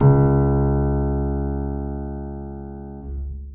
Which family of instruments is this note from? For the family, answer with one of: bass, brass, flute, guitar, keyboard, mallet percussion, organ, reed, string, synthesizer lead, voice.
keyboard